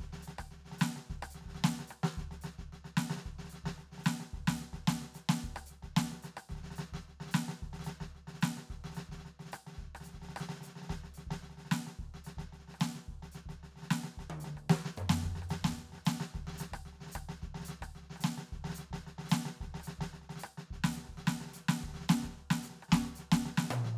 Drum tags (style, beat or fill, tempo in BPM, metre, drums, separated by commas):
Brazilian baião, beat, 110 BPM, 4/4, hi-hat pedal, snare, cross-stick, high tom, mid tom, floor tom, kick